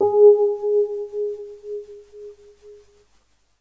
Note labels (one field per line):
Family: keyboard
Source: electronic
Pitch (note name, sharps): G#4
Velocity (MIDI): 25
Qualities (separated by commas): dark